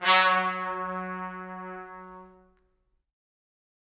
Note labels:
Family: brass; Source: acoustic; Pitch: F#3; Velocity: 75; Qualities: reverb

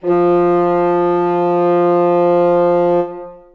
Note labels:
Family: reed; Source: acoustic; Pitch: F3; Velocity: 100; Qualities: long release, reverb

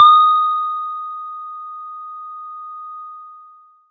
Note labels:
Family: mallet percussion; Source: acoustic; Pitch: D#6; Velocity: 75; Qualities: long release

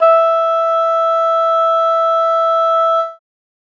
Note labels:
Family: reed; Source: acoustic; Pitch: E5; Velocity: 50

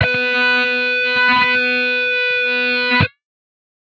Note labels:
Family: guitar; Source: synthesizer; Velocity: 25; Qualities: bright, distorted

